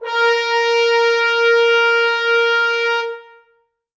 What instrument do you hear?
acoustic brass instrument